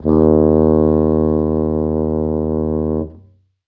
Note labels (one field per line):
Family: brass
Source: acoustic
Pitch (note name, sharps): D#2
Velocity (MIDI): 50